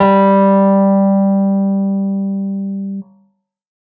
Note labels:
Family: keyboard; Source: electronic; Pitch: G3; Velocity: 127

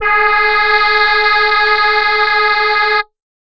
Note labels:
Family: voice; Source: synthesizer; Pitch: G#4; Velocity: 75; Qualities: multiphonic

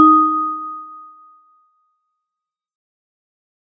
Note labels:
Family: mallet percussion; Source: acoustic; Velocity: 75; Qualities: fast decay

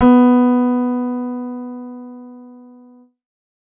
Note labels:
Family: keyboard; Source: synthesizer; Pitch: B3; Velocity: 100

